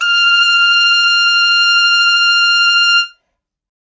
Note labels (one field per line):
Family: reed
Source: acoustic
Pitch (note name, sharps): F6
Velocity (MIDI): 100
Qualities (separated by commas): reverb